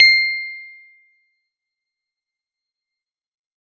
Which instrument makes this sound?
electronic keyboard